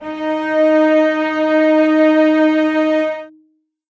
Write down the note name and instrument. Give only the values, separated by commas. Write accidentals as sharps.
D#4, acoustic string instrument